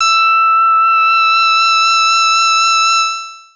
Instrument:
synthesizer bass